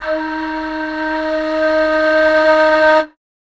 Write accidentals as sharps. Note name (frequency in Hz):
D#4 (311.1 Hz)